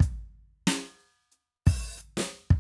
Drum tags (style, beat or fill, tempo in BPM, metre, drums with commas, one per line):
hip-hop
beat
92 BPM
4/4
closed hi-hat, open hi-hat, hi-hat pedal, snare, kick